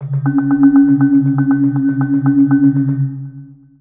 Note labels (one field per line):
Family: mallet percussion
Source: synthesizer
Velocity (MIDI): 100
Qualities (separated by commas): dark, long release, multiphonic, percussive, tempo-synced